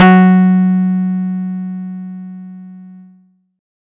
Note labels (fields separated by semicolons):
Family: guitar; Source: acoustic; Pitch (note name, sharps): F#3; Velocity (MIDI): 50